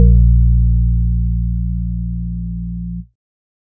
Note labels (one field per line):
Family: organ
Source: electronic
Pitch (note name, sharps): A#1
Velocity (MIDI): 127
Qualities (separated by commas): dark